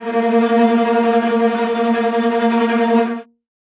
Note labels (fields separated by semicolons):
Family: string; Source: acoustic; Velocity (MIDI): 75; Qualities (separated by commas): bright, non-linear envelope, reverb